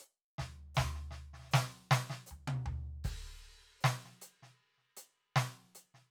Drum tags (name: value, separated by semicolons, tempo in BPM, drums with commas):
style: country; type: beat; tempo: 78 BPM; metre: 4/4; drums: crash, closed hi-hat, open hi-hat, hi-hat pedal, snare, high tom, floor tom, kick